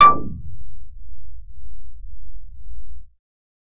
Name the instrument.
synthesizer bass